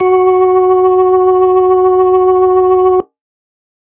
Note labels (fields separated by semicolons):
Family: organ; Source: electronic; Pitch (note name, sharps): F#4; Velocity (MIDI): 127